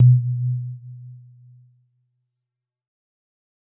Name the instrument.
acoustic mallet percussion instrument